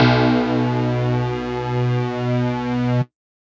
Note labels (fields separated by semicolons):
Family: mallet percussion; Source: electronic; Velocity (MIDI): 127